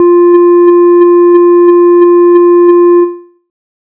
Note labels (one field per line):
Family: bass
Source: synthesizer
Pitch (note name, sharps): F4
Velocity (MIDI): 127